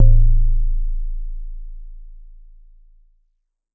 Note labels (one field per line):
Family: mallet percussion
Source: acoustic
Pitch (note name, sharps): A0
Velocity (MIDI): 127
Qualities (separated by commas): dark